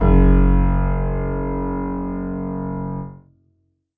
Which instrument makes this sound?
acoustic keyboard